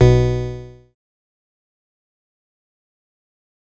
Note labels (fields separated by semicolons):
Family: bass; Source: synthesizer; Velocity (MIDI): 50; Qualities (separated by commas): bright, distorted, fast decay